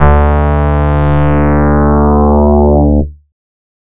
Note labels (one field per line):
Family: bass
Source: synthesizer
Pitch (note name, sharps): D2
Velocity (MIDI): 100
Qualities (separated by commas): distorted